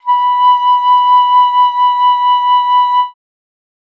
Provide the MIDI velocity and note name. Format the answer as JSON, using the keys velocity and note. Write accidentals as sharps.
{"velocity": 25, "note": "B5"}